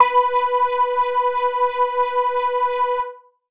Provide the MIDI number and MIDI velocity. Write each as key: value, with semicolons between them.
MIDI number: 71; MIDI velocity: 100